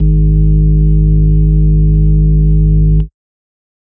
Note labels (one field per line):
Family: organ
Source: electronic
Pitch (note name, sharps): G#1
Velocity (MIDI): 127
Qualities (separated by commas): dark